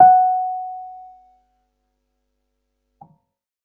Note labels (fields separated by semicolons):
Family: keyboard; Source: electronic; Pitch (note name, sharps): F#5; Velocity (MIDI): 50